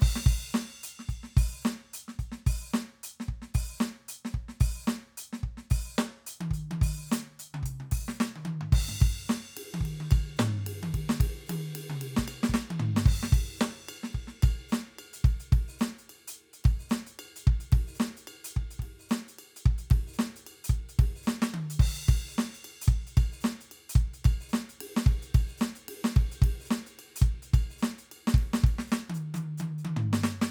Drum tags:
swing, beat, 110 BPM, 4/4, crash, ride, ride bell, closed hi-hat, open hi-hat, hi-hat pedal, snare, high tom, mid tom, floor tom, kick

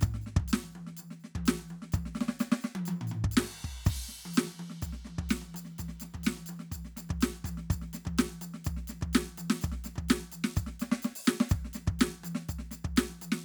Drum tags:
prog rock, beat, 125 BPM, 4/4, crash, percussion, snare, high tom, floor tom, kick

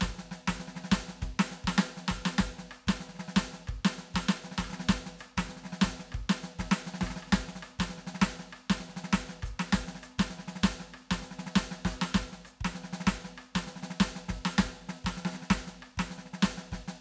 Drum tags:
New Orleans second line, beat, 99 BPM, 4/4, hi-hat pedal, snare, cross-stick, kick

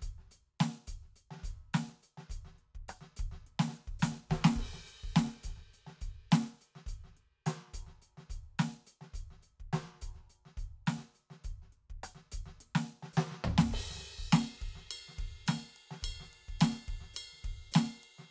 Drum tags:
rock, beat, 105 BPM, 4/4, crash, ride, ride bell, closed hi-hat, open hi-hat, hi-hat pedal, snare, cross-stick, floor tom, kick

